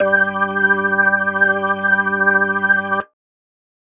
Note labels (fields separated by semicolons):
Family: organ; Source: electronic; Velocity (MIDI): 127